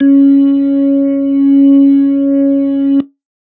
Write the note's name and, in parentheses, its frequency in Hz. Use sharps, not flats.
C#4 (277.2 Hz)